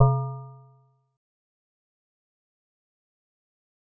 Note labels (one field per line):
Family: mallet percussion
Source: synthesizer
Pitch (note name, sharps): C3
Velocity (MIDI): 25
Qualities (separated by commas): fast decay, multiphonic, percussive